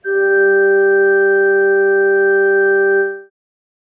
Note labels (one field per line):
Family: organ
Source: acoustic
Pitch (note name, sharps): G4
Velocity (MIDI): 127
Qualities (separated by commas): reverb